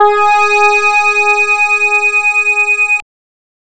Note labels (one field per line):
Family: bass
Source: synthesizer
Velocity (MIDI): 100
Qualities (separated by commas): distorted, multiphonic